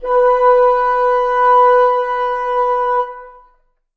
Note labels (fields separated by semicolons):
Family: reed; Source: acoustic; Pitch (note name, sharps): B4; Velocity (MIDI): 100; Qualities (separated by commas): reverb